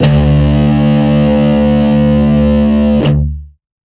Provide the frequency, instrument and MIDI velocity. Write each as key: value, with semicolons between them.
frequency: 73.42 Hz; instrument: electronic guitar; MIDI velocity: 50